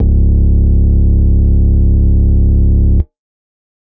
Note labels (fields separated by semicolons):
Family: organ; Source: electronic; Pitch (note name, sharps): C#1; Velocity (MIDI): 50; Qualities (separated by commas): distorted